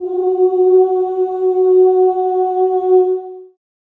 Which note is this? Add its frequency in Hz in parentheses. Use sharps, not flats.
F#4 (370 Hz)